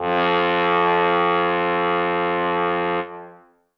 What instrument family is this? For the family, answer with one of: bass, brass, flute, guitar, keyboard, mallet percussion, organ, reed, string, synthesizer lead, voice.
brass